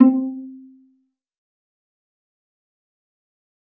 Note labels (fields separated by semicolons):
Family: string; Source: acoustic; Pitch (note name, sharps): C4; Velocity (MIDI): 25; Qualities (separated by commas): dark, fast decay, percussive, reverb